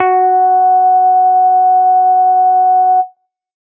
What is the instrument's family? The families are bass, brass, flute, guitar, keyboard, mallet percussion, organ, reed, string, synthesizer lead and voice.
bass